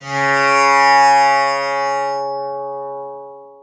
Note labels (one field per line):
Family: guitar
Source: acoustic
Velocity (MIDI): 127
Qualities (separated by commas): bright, long release, reverb